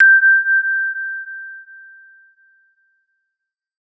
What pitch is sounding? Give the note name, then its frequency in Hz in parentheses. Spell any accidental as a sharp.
G6 (1568 Hz)